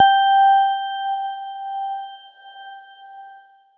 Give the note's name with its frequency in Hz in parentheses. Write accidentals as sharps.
G5 (784 Hz)